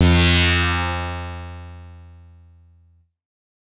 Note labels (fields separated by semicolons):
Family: bass; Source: synthesizer; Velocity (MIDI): 25; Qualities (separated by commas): bright, distorted